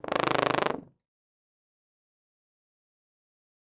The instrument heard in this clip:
acoustic brass instrument